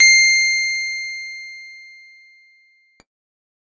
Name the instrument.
electronic keyboard